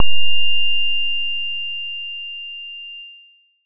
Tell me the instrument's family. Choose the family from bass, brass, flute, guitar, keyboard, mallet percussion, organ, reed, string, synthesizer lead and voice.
bass